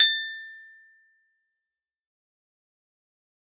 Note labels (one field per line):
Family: guitar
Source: acoustic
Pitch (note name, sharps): A6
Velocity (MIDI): 127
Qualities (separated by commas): bright, fast decay, percussive, reverb